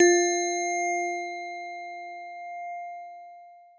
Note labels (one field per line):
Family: mallet percussion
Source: acoustic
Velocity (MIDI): 127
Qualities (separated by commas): bright